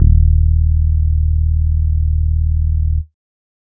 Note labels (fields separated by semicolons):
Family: bass; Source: synthesizer; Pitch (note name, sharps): D#1; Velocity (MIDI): 50